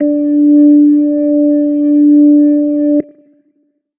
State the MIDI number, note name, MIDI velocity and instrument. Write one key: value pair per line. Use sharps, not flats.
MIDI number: 62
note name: D4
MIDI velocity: 127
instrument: electronic organ